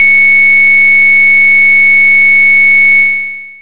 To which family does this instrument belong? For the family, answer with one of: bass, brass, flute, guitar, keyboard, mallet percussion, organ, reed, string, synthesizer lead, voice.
bass